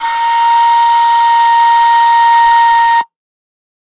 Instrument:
acoustic flute